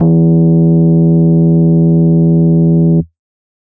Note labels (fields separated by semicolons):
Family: organ; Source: electronic; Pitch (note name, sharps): E2; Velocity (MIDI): 100